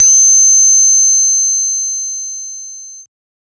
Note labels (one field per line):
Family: bass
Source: synthesizer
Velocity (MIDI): 75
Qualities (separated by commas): multiphonic